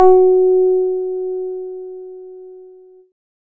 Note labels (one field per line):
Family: keyboard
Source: electronic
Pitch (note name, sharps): F#4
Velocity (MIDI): 100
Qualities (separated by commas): distorted